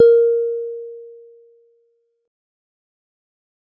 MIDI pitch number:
70